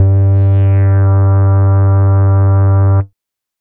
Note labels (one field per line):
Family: bass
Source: synthesizer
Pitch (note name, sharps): G2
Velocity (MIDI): 127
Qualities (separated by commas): distorted